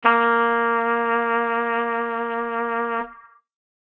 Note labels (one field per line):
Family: brass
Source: acoustic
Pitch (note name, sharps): A#3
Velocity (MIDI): 25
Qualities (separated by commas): distorted